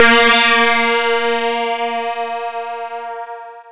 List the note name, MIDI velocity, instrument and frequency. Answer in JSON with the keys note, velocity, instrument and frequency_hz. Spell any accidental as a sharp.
{"note": "A#3", "velocity": 75, "instrument": "electronic mallet percussion instrument", "frequency_hz": 233.1}